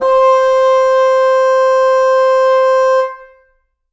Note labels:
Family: reed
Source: acoustic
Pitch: C5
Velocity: 127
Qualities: reverb

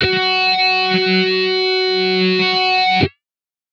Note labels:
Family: guitar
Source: electronic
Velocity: 50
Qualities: bright, distorted

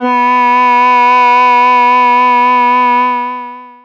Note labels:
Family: voice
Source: synthesizer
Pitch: B3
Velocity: 50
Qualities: distorted, long release

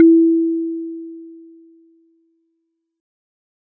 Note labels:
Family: mallet percussion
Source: acoustic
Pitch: E4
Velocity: 50

